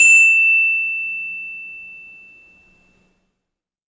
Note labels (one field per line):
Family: mallet percussion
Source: acoustic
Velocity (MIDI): 50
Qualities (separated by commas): bright, reverb